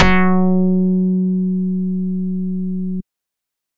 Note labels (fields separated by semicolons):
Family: bass; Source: synthesizer; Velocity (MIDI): 100